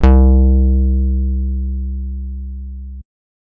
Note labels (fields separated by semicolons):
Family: guitar; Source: electronic; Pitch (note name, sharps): C2; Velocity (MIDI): 25